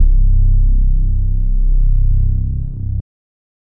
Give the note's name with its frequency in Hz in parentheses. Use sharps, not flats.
C1 (32.7 Hz)